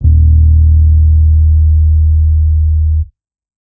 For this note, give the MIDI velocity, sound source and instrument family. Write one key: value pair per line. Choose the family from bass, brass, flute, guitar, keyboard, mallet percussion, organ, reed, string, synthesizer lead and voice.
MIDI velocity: 75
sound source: electronic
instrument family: bass